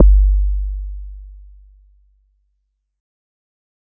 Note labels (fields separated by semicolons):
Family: mallet percussion; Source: acoustic; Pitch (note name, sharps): G1; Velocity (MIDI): 50